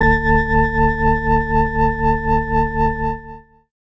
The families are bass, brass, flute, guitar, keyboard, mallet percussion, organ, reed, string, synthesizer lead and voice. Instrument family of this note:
organ